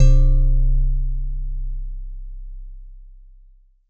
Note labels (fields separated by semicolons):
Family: mallet percussion; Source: acoustic; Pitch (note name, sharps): C1; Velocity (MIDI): 75; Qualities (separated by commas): long release